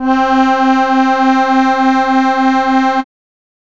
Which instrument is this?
acoustic keyboard